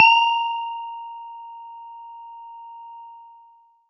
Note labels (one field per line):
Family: mallet percussion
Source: acoustic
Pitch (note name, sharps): A#5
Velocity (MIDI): 127